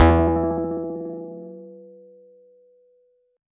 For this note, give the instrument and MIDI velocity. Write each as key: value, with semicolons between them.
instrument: electronic guitar; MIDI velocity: 100